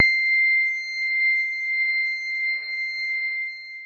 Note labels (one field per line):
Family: keyboard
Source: electronic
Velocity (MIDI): 100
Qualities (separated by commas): long release